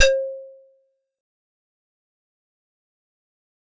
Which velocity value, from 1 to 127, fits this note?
75